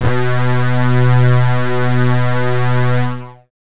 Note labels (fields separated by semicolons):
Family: bass; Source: synthesizer; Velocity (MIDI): 100; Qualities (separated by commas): bright, distorted